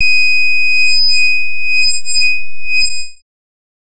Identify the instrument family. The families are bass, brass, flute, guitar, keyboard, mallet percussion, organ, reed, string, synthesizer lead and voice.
bass